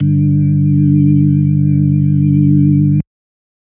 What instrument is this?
electronic organ